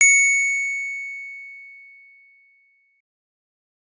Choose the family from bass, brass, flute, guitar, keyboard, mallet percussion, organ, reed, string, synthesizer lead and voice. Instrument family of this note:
keyboard